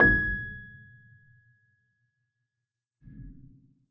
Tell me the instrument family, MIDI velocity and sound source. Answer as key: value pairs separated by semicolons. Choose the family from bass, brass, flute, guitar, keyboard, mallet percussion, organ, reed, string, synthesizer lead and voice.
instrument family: keyboard; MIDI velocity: 50; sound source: acoustic